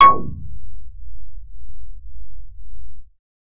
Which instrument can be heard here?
synthesizer bass